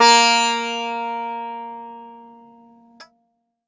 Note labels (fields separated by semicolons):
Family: guitar; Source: acoustic; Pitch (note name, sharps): A#3; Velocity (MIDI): 25; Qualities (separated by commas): bright, multiphonic, reverb